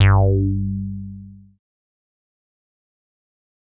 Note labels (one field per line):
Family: bass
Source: synthesizer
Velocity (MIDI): 50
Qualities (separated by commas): distorted, fast decay